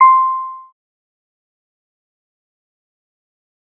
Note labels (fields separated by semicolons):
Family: bass; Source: synthesizer; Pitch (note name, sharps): C6; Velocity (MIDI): 50; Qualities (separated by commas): fast decay, percussive